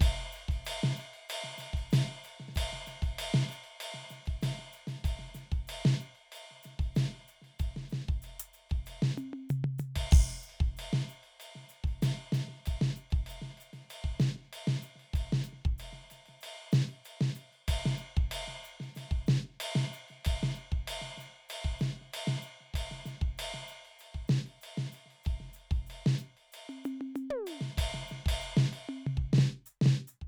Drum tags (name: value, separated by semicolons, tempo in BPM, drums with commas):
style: funk; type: beat; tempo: 95 BPM; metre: 4/4; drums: crash, ride, ride bell, closed hi-hat, hi-hat pedal, percussion, snare, high tom, floor tom, kick